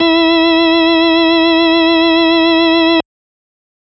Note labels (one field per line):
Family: organ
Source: electronic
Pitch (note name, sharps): E4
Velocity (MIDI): 100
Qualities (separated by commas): distorted